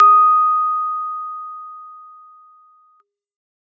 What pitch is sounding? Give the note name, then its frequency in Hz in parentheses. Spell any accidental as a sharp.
D#6 (1245 Hz)